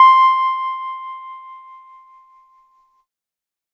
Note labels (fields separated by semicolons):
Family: keyboard; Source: electronic; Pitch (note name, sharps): C6; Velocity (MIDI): 127; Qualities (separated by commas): distorted